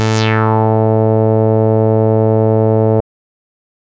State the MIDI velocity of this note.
127